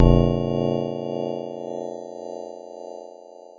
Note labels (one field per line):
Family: keyboard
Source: electronic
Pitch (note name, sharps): A#0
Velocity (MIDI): 100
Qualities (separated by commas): long release